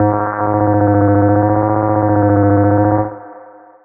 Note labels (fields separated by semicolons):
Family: bass; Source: synthesizer; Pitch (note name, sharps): G#2; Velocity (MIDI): 25; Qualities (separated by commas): long release, reverb